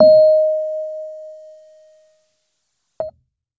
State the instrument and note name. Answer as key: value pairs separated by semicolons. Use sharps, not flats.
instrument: electronic keyboard; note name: D#5